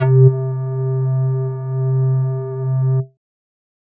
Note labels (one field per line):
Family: flute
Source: synthesizer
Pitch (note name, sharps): C3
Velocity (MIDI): 50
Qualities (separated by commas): distorted